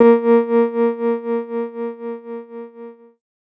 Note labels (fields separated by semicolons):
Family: keyboard; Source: electronic; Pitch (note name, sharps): A#3; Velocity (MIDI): 100; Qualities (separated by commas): dark